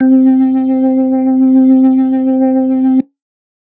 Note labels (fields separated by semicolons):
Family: organ; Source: electronic; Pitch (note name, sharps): C4; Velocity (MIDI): 100